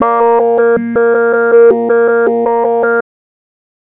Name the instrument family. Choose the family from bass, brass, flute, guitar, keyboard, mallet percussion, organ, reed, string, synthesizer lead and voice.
bass